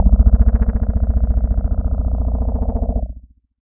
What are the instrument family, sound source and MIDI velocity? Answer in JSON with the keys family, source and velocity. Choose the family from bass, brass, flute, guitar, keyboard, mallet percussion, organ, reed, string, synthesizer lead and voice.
{"family": "keyboard", "source": "electronic", "velocity": 50}